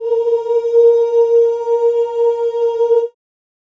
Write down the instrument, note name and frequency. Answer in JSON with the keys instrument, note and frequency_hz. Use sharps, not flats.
{"instrument": "acoustic voice", "note": "A#4", "frequency_hz": 466.2}